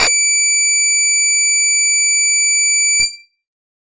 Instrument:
electronic guitar